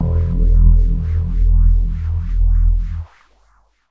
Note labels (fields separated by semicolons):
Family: keyboard; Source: electronic; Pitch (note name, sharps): E1; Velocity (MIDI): 25; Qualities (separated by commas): dark, non-linear envelope